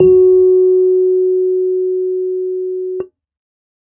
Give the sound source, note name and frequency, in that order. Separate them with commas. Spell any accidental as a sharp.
electronic, F#4, 370 Hz